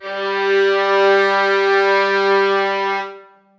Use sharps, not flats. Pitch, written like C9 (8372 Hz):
G3 (196 Hz)